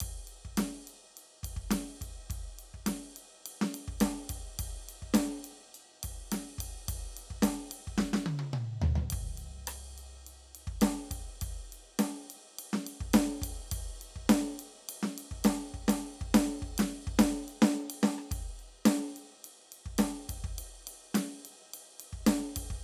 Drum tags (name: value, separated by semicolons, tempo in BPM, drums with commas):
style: rock; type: beat; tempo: 105 BPM; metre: 4/4; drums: ride, ride bell, open hi-hat, snare, cross-stick, high tom, mid tom, floor tom, kick